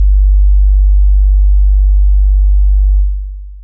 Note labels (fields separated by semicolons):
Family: synthesizer lead; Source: synthesizer; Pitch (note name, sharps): G1; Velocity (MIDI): 25; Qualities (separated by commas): dark, long release